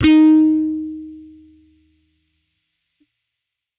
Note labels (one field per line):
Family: bass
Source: electronic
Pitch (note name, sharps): D#4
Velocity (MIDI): 127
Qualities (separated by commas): distorted